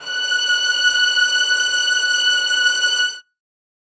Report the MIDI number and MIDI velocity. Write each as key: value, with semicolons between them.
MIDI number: 90; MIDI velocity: 75